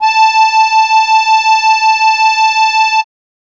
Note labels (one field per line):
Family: keyboard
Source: acoustic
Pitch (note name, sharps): A5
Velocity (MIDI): 127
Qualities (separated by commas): bright